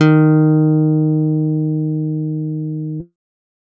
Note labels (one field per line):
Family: guitar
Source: electronic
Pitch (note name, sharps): D#3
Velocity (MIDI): 25